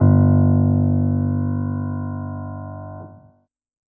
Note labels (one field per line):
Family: keyboard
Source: acoustic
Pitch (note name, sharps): G1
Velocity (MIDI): 25